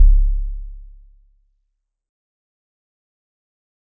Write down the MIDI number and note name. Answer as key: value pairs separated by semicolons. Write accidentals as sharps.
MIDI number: 25; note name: C#1